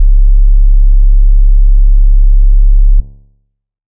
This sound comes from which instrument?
synthesizer bass